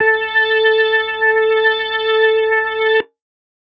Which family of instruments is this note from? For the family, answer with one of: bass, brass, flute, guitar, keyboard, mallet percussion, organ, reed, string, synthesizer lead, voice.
organ